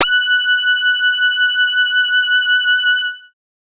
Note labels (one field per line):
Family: bass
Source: synthesizer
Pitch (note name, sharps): F#6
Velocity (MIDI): 75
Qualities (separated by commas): multiphonic